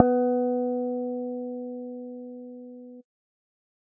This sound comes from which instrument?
synthesizer bass